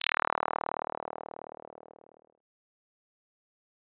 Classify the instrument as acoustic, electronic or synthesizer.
synthesizer